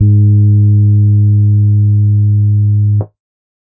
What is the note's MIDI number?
44